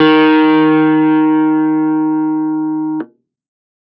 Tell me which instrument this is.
electronic keyboard